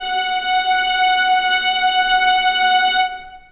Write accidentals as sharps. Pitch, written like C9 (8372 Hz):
F#5 (740 Hz)